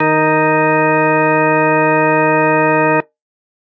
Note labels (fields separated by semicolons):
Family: organ; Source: electronic; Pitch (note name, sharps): D#3; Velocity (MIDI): 100